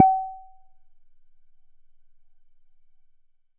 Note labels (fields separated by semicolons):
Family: bass; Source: synthesizer; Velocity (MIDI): 50; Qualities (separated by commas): percussive